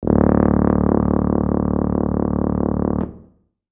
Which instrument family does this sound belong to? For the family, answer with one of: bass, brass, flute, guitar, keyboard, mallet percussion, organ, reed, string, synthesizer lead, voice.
brass